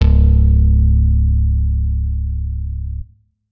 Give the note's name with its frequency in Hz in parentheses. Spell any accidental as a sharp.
C#1 (34.65 Hz)